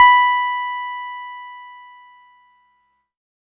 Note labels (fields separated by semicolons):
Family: keyboard; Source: electronic; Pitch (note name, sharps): B5; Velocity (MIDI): 25; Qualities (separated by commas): distorted